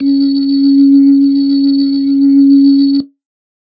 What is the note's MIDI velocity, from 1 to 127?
50